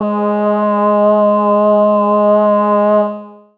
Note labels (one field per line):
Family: voice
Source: synthesizer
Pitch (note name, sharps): G#3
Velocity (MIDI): 25